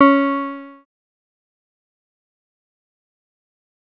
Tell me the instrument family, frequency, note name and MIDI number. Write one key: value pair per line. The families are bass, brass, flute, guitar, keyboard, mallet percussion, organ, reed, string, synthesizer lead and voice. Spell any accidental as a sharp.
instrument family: synthesizer lead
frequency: 277.2 Hz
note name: C#4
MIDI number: 61